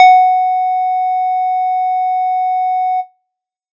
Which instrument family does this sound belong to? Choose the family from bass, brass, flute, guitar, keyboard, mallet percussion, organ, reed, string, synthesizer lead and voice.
bass